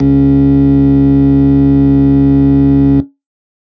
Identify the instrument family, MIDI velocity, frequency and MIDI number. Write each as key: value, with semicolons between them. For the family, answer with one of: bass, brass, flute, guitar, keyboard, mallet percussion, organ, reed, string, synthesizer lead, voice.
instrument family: organ; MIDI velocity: 127; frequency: 69.3 Hz; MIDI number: 37